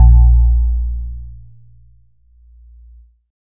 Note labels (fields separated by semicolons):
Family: keyboard; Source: electronic; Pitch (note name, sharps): A#1; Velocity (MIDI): 75